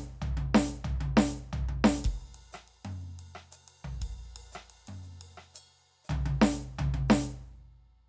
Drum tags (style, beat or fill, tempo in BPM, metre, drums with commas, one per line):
Latin
beat
118 BPM
4/4
ride, ride bell, hi-hat pedal, snare, cross-stick, high tom, mid tom, floor tom, kick